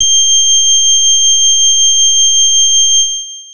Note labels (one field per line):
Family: keyboard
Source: electronic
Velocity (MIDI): 25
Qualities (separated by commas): bright, distorted, long release